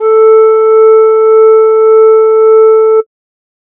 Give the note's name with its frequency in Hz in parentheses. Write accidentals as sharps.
A4 (440 Hz)